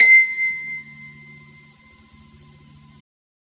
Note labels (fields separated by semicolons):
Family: keyboard; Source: electronic; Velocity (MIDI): 127; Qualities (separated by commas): bright